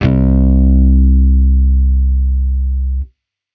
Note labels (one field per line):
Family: bass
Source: electronic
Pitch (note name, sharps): C2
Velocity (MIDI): 127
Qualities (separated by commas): distorted